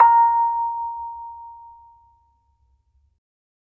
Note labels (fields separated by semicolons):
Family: mallet percussion; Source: acoustic; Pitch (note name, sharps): A#5; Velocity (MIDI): 75; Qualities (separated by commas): reverb